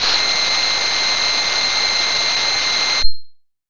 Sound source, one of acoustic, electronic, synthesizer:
electronic